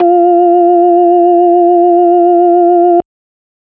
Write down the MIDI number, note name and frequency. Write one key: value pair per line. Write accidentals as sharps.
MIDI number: 65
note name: F4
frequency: 349.2 Hz